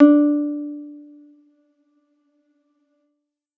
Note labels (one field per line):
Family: keyboard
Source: electronic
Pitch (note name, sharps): D4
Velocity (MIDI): 127